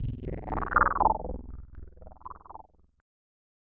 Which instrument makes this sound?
electronic keyboard